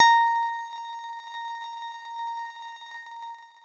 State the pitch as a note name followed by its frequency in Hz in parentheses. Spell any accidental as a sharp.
A#5 (932.3 Hz)